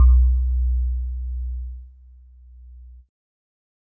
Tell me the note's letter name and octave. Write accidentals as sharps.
B1